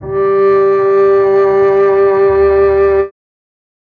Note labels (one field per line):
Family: string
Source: acoustic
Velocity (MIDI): 75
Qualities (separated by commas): reverb